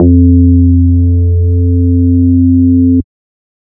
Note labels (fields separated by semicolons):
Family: bass; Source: synthesizer; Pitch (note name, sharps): F2; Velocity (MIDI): 127; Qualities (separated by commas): dark